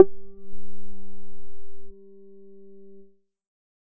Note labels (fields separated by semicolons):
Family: bass; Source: synthesizer; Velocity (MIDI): 25; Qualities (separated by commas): distorted